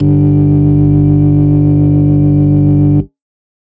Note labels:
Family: organ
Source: electronic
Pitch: G1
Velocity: 75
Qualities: distorted

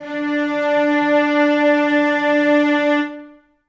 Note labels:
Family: string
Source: acoustic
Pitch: D4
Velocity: 75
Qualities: reverb

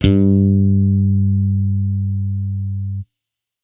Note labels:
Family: bass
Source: electronic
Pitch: G2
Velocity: 127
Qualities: distorted

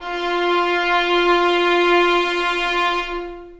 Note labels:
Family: string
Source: acoustic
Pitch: F4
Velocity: 25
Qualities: long release, reverb

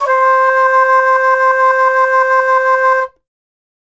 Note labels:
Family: flute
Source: acoustic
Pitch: C5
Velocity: 127

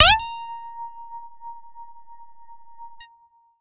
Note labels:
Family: guitar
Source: electronic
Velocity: 127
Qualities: bright, distorted

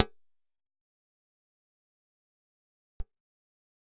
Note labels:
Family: guitar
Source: acoustic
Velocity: 50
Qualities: bright, fast decay, percussive

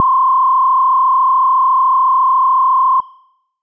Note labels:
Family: bass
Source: synthesizer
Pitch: C6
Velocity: 25

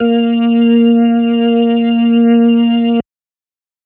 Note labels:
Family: organ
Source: electronic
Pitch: A#3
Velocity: 50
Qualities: distorted

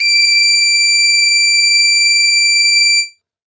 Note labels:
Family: reed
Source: acoustic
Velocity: 127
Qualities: reverb

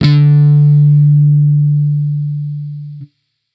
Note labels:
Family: bass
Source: electronic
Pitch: D3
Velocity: 127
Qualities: distorted

